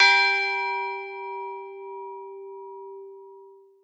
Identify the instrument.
acoustic mallet percussion instrument